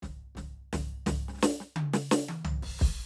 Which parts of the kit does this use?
crash, hi-hat pedal, snare, high tom, mid tom, floor tom and kick